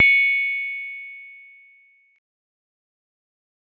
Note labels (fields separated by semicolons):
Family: mallet percussion; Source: acoustic; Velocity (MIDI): 25; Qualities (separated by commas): fast decay, reverb